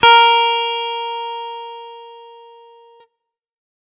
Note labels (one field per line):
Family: guitar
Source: electronic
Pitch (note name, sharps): A#4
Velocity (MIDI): 100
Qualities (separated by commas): distorted